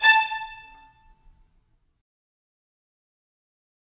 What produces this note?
acoustic string instrument